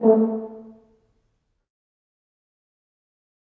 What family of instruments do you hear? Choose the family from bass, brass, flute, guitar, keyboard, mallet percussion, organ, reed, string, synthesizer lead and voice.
brass